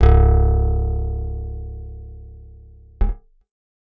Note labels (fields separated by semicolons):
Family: guitar; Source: acoustic; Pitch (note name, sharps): C#1; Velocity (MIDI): 127